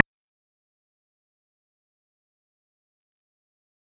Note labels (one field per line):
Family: bass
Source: synthesizer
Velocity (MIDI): 75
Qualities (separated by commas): fast decay, percussive